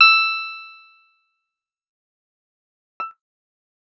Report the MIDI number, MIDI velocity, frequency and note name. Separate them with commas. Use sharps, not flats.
88, 50, 1319 Hz, E6